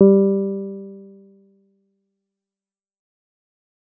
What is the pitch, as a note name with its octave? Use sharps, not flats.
G3